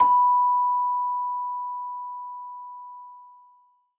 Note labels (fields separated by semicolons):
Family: mallet percussion; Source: acoustic; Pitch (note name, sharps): B5; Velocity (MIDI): 100; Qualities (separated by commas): reverb